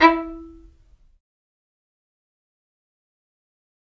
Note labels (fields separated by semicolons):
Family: string; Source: acoustic; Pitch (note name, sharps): E4; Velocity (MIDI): 25; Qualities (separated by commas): fast decay, percussive, reverb